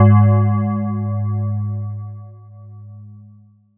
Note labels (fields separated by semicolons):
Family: mallet percussion; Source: electronic; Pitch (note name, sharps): G#2; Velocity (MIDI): 75